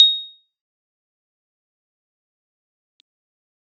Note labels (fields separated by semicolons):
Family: keyboard; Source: electronic; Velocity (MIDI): 50; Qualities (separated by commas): bright, fast decay, percussive